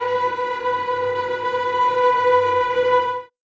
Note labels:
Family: string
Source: acoustic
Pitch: B4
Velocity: 25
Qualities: bright, non-linear envelope, reverb

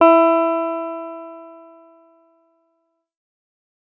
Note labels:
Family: guitar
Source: electronic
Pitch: E4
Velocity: 25

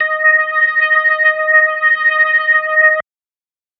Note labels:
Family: organ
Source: electronic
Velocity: 127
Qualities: distorted

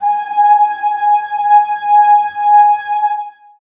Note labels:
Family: voice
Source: acoustic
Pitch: G#5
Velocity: 50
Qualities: long release, reverb

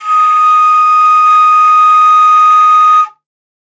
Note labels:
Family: flute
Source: acoustic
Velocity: 25

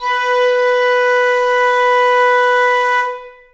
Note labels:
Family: flute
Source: acoustic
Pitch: B4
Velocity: 100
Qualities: reverb

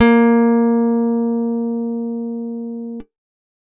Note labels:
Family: guitar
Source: acoustic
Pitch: A#3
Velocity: 50

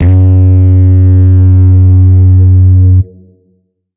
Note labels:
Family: guitar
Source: electronic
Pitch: F#2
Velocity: 127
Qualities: distorted

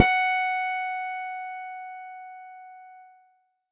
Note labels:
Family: keyboard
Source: electronic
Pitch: F#5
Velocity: 127

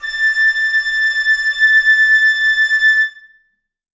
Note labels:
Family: reed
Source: acoustic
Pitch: A6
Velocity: 25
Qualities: reverb

